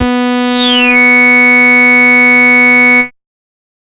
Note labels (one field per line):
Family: bass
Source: synthesizer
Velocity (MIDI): 127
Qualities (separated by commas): bright, distorted, multiphonic